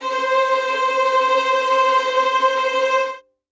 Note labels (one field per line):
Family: string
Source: acoustic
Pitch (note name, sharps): C5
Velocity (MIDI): 127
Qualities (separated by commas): bright, non-linear envelope, reverb